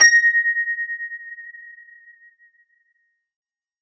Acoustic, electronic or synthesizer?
electronic